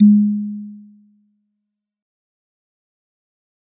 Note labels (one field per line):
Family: mallet percussion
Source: acoustic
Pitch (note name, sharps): G#3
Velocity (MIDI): 50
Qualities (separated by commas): dark, fast decay